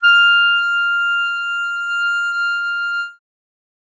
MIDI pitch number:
89